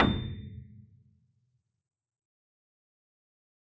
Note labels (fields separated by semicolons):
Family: keyboard; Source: acoustic; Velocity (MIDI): 50; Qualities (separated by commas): reverb